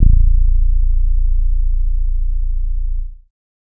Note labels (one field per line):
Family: bass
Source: synthesizer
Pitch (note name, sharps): A#0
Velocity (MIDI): 25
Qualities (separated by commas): dark